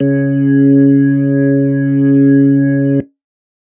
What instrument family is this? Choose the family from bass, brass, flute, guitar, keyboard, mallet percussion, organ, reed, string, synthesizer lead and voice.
organ